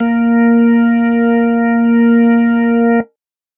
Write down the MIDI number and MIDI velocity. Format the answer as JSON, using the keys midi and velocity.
{"midi": 58, "velocity": 100}